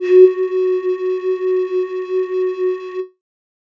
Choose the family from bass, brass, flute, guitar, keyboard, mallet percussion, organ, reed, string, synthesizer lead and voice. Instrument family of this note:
flute